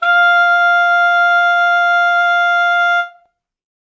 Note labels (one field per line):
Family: reed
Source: acoustic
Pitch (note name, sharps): F5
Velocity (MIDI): 25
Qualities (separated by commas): reverb